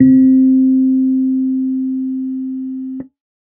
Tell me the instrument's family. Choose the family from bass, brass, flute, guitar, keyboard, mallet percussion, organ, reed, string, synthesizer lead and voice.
keyboard